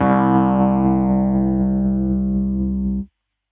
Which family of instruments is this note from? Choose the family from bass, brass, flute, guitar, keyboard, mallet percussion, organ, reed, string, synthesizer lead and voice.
keyboard